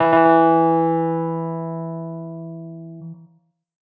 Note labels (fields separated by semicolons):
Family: keyboard; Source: electronic; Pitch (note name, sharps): E3; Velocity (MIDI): 127; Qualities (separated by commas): tempo-synced